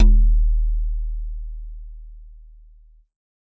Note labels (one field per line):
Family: mallet percussion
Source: acoustic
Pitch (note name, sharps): D#1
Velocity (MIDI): 100